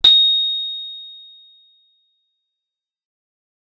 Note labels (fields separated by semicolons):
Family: guitar; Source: acoustic; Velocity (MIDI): 100; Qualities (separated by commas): bright, distorted, fast decay